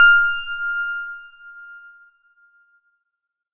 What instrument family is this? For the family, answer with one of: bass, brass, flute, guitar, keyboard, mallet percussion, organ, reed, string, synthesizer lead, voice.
organ